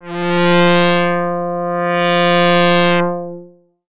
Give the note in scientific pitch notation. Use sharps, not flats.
F3